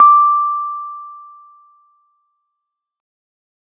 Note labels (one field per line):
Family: keyboard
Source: electronic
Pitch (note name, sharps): D6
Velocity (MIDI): 127